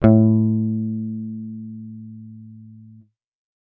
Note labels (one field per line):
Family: bass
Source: electronic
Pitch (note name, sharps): A2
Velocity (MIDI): 100